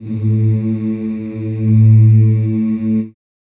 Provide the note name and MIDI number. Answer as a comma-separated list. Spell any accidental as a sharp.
A2, 45